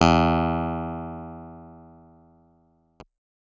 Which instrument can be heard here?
electronic keyboard